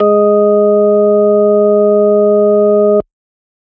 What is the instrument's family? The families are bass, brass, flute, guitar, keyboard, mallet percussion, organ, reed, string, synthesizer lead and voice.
organ